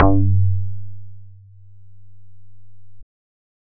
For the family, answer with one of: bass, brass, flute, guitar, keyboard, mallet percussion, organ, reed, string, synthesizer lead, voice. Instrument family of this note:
bass